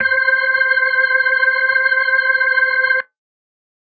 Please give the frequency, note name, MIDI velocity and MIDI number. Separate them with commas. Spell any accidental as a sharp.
523.3 Hz, C5, 100, 72